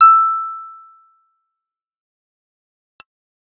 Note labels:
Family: bass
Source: synthesizer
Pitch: E6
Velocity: 127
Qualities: fast decay

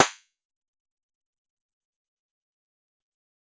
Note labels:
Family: guitar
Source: synthesizer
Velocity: 25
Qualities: fast decay, percussive

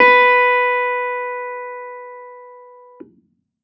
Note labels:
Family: keyboard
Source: electronic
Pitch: B4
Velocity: 75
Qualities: distorted

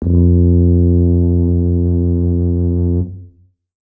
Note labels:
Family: brass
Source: acoustic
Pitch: F2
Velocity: 25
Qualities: dark

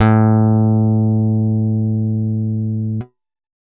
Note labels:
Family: guitar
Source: acoustic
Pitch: A2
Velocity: 75

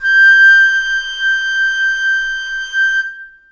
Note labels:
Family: flute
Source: acoustic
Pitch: G6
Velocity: 75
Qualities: reverb

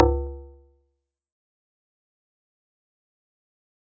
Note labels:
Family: mallet percussion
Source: acoustic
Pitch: C#2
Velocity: 100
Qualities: fast decay, percussive

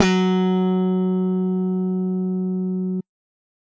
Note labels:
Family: bass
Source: electronic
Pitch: F#3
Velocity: 127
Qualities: bright

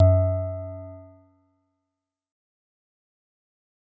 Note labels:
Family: mallet percussion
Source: acoustic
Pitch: F#2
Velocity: 100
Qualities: fast decay

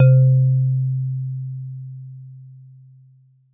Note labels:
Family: mallet percussion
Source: acoustic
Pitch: C3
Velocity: 100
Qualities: dark, reverb

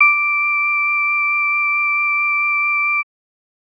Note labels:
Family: organ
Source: electronic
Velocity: 25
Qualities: multiphonic

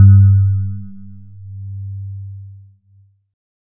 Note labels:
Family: keyboard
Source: electronic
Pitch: G2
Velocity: 50

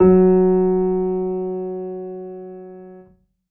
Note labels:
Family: keyboard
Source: acoustic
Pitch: F#3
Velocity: 25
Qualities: reverb

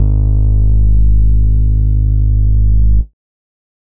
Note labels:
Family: bass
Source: synthesizer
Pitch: G#1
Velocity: 100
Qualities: distorted

